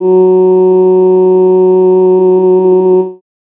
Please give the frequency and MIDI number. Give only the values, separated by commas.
185 Hz, 54